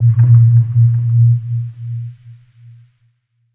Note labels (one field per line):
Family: synthesizer lead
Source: synthesizer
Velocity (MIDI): 100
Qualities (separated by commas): dark, non-linear envelope, reverb